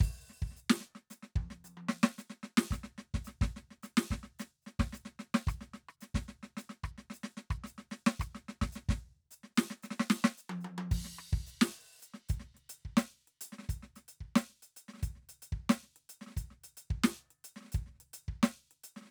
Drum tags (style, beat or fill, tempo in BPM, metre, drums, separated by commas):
prog rock, beat, 110 BPM, 5/4, crash, closed hi-hat, open hi-hat, hi-hat pedal, snare, cross-stick, high tom, kick